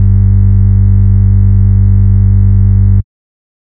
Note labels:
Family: bass; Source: synthesizer; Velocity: 50; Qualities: dark, distorted

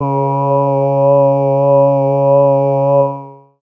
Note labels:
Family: voice; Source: synthesizer; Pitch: C#3; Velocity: 25

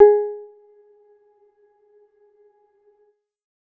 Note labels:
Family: keyboard; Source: electronic; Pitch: G#4; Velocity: 100; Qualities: dark, percussive, reverb

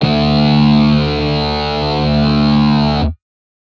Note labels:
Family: guitar; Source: electronic; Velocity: 127; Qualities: bright, distorted

